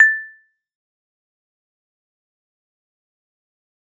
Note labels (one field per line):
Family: mallet percussion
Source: acoustic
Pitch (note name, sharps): A6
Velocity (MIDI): 50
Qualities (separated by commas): fast decay, percussive